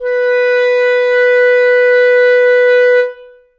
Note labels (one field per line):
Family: reed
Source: acoustic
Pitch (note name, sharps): B4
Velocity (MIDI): 100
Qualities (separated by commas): reverb